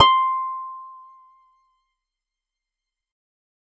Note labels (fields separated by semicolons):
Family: guitar; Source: acoustic; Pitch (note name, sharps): C6; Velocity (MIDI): 75; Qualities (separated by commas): fast decay